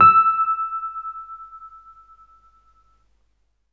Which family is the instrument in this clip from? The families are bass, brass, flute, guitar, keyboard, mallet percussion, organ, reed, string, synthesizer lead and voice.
keyboard